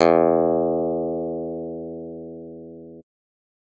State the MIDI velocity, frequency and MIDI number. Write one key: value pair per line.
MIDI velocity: 127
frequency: 82.41 Hz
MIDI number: 40